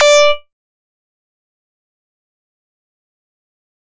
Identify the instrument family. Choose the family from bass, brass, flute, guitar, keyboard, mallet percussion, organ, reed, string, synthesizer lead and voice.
bass